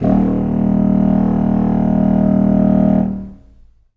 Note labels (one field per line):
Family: reed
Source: acoustic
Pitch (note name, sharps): D#1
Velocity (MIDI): 50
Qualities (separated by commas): long release, reverb